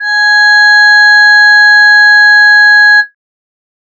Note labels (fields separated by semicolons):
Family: voice; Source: synthesizer; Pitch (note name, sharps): G#5; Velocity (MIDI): 127